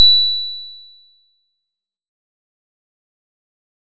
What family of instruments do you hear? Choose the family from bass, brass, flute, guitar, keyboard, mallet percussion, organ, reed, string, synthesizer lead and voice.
guitar